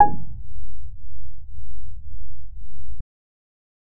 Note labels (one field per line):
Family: bass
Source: synthesizer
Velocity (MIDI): 50